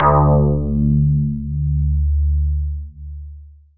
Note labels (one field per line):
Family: synthesizer lead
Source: synthesizer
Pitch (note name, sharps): D2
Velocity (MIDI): 50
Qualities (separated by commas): long release